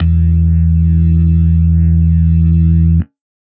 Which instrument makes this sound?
electronic organ